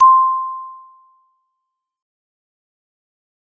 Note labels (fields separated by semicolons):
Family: mallet percussion; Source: acoustic; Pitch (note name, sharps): C6; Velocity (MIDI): 100; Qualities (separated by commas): fast decay